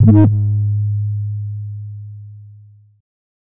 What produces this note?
synthesizer bass